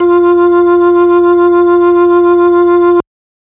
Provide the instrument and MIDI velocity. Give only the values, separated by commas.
electronic organ, 75